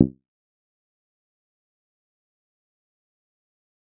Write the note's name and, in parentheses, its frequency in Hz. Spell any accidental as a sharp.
C2 (65.41 Hz)